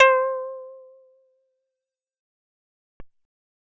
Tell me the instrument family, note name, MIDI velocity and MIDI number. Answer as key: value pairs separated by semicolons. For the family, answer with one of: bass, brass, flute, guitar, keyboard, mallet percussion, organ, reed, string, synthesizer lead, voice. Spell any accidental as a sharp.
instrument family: bass; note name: C5; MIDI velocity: 127; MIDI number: 72